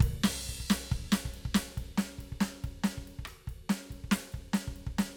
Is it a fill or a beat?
beat